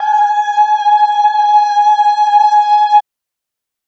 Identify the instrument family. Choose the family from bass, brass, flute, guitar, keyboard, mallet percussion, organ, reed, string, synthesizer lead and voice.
voice